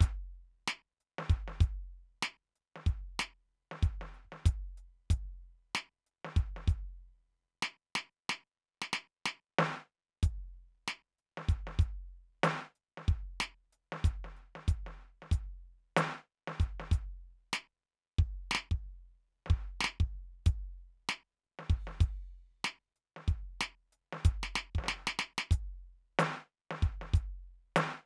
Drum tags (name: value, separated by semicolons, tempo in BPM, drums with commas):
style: hip-hop; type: beat; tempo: 94 BPM; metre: 4/4; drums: crash, closed hi-hat, hi-hat pedal, snare, kick